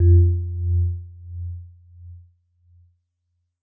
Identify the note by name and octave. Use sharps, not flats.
F2